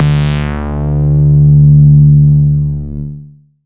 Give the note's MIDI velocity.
75